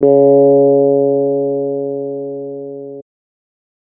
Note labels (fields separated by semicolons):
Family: keyboard; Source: electronic; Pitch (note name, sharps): C#3; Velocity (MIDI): 25